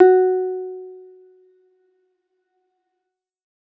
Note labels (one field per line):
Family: keyboard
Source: electronic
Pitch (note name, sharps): F#4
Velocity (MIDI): 100